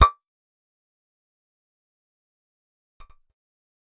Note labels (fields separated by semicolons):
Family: bass; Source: synthesizer; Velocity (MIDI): 75; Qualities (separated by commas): fast decay, percussive